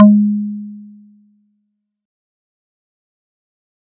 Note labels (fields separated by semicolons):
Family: mallet percussion; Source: acoustic; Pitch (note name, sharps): G#3; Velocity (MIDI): 50; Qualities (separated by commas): dark, fast decay